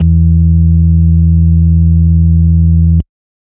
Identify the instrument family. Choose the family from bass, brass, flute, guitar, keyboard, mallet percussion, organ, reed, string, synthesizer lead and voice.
organ